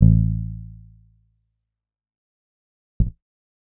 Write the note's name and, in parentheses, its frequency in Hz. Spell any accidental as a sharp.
A1 (55 Hz)